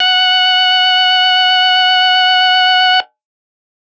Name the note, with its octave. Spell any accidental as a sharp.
F#5